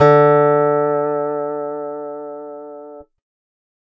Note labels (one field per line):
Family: guitar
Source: acoustic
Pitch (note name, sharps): D3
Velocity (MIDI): 50